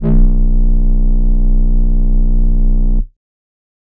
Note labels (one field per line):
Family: flute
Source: synthesizer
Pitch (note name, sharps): B0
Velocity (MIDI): 100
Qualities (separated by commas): distorted